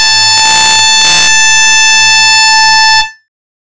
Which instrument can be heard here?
synthesizer bass